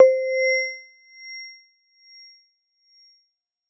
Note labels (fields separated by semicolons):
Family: mallet percussion; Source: electronic; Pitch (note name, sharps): C5; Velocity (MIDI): 127